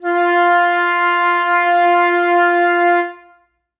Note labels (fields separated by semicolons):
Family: flute; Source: acoustic; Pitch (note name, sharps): F4; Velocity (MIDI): 127; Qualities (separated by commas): reverb